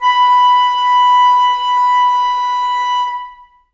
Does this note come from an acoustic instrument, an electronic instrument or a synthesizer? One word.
acoustic